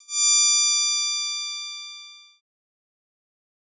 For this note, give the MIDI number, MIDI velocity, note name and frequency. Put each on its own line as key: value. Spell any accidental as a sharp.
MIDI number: 86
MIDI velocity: 50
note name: D6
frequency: 1175 Hz